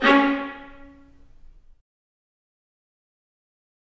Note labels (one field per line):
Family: string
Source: acoustic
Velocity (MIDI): 100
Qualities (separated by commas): fast decay, reverb